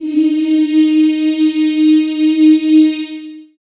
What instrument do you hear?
acoustic voice